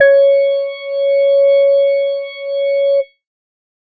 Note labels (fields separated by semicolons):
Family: organ; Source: electronic; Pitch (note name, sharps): C#5; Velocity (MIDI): 75